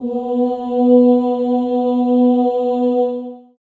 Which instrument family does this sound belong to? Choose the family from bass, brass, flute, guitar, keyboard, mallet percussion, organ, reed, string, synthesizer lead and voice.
voice